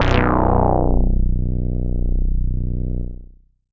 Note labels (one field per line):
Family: bass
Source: synthesizer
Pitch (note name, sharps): B0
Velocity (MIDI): 100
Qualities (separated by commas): bright, distorted, tempo-synced